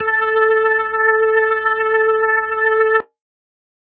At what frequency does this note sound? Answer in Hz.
440 Hz